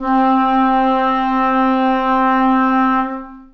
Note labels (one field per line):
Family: reed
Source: acoustic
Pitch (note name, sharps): C4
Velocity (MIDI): 25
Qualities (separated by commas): long release, reverb